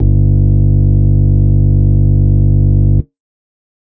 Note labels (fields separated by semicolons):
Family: organ; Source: electronic; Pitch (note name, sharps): G1; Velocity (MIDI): 127